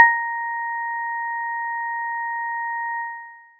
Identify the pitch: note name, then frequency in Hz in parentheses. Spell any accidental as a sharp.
A#5 (932.3 Hz)